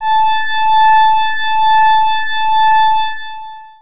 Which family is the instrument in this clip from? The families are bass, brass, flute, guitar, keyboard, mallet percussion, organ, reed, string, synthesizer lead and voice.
organ